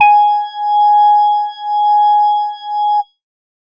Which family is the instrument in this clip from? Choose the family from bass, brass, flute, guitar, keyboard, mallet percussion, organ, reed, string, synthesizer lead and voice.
organ